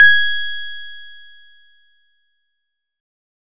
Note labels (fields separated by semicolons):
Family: keyboard; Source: electronic; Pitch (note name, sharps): G#6; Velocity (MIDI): 127